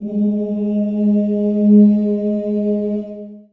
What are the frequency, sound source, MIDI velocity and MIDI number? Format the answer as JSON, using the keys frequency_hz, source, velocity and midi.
{"frequency_hz": 207.7, "source": "acoustic", "velocity": 127, "midi": 56}